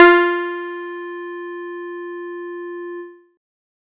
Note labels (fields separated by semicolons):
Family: guitar; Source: synthesizer; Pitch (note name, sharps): F4; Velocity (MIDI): 127